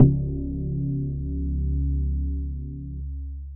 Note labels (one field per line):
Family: mallet percussion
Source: electronic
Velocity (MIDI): 50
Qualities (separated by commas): long release